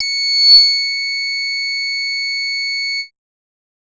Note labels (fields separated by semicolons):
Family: bass; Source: synthesizer; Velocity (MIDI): 50; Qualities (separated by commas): bright, distorted, multiphonic